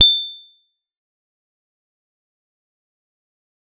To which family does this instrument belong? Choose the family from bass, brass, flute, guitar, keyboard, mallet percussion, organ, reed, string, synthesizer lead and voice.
guitar